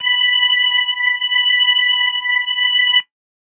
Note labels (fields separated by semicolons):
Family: organ; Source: electronic; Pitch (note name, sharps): B5; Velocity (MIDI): 127